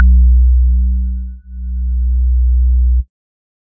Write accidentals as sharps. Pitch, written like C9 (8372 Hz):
B1 (61.74 Hz)